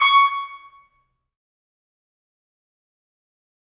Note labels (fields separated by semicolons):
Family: brass; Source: acoustic; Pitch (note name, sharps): C#6; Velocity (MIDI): 75; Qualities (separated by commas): fast decay, percussive, reverb